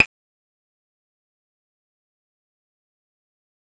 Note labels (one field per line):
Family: bass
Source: synthesizer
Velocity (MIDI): 127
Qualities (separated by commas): fast decay, percussive